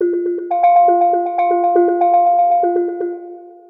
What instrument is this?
synthesizer mallet percussion instrument